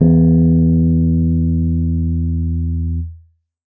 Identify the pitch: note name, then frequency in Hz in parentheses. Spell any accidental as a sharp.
E2 (82.41 Hz)